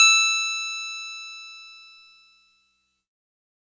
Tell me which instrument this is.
electronic keyboard